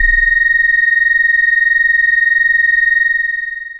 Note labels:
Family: bass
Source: synthesizer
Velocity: 25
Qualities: long release

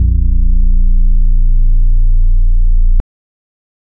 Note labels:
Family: organ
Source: electronic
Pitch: A#0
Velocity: 75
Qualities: dark

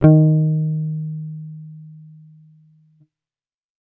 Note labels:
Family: bass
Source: electronic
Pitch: D#3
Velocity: 50

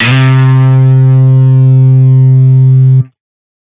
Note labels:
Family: guitar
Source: electronic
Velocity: 127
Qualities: bright, distorted

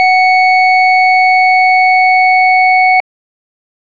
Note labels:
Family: organ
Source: electronic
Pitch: F#5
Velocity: 127

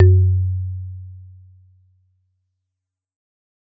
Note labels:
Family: mallet percussion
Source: acoustic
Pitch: F#2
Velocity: 50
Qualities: dark

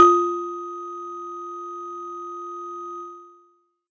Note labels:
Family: mallet percussion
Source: acoustic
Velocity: 25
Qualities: distorted

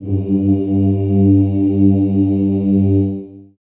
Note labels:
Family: voice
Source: acoustic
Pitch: G2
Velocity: 50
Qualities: dark, long release, reverb

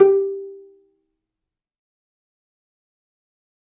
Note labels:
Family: string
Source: acoustic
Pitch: G4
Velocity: 50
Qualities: fast decay, percussive, reverb

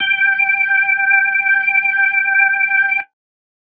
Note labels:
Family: organ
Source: electronic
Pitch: G5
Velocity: 50

